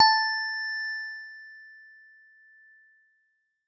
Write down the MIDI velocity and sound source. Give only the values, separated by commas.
75, acoustic